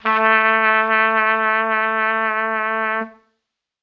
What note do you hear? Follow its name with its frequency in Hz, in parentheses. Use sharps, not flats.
A3 (220 Hz)